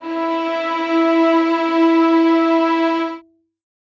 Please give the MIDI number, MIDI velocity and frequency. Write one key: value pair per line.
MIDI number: 64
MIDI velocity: 25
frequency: 329.6 Hz